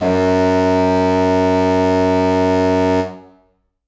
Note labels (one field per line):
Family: reed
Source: acoustic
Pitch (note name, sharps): F#2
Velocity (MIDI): 127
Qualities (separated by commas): distorted, reverb